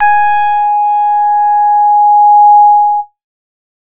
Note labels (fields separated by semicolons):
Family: bass; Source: synthesizer; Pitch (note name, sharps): G#5; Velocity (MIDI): 50; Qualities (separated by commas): distorted